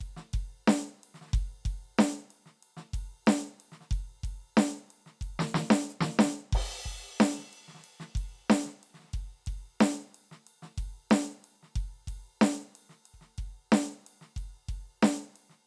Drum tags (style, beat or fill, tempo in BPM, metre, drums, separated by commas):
funk rock, beat, 92 BPM, 4/4, crash, ride, hi-hat pedal, snare, kick